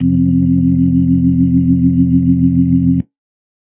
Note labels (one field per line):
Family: organ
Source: electronic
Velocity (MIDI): 50